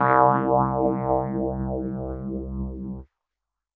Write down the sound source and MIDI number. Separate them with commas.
electronic, 36